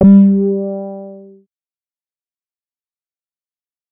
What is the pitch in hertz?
196 Hz